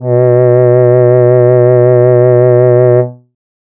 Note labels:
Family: voice; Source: synthesizer; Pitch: B2; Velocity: 100; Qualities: distorted

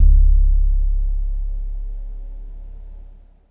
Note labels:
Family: guitar; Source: electronic; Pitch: C#1; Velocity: 75; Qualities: dark

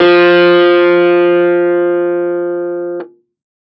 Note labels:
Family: keyboard; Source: electronic; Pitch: F3; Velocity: 127; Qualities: distorted

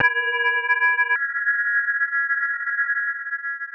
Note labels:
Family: mallet percussion; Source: synthesizer; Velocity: 127; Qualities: long release, multiphonic

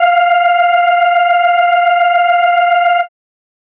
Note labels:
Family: organ; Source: electronic; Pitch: F5; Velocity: 127

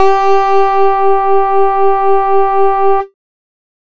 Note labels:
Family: bass; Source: synthesizer; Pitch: G4; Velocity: 75; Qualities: distorted, multiphonic, tempo-synced

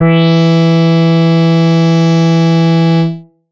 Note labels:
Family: bass; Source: synthesizer; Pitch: E3; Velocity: 25; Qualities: distorted

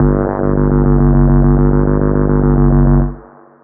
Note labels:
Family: bass; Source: synthesizer; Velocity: 100; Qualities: long release, reverb

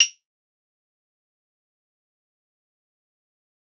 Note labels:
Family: guitar; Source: acoustic; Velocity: 25; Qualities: bright, fast decay, percussive

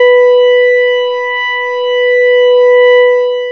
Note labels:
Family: bass; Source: synthesizer; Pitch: B4; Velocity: 100; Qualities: long release

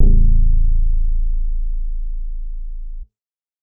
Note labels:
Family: bass; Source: synthesizer; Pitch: A0; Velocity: 75; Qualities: dark, reverb

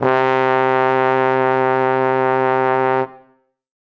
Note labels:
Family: brass; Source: acoustic; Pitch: C3; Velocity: 100

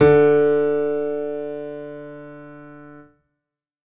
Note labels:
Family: keyboard; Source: acoustic; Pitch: D3; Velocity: 127; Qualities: reverb

